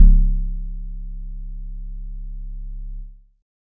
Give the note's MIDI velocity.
50